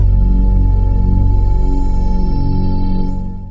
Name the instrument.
synthesizer lead